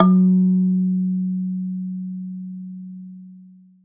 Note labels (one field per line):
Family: mallet percussion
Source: acoustic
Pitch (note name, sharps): F#3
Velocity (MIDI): 127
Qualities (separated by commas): long release, reverb